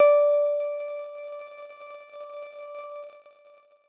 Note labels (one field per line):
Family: guitar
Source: electronic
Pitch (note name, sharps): D5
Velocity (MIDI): 127